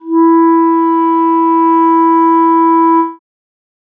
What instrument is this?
acoustic reed instrument